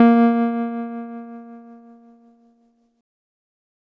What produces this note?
electronic keyboard